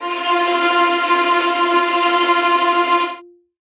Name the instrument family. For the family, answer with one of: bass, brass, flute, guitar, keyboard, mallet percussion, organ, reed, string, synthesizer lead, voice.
string